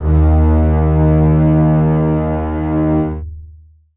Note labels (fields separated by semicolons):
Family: string; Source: acoustic; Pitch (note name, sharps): D#2; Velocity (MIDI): 100; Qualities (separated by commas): long release, reverb